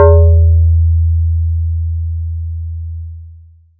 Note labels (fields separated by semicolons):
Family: mallet percussion; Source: electronic; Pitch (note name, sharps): E2; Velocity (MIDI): 75; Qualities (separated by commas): long release, multiphonic